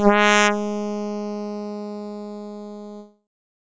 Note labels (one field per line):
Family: keyboard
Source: synthesizer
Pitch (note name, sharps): G#3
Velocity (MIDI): 127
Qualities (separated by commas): bright, distorted